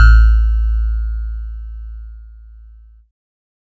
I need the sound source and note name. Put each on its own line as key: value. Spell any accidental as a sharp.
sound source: electronic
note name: A1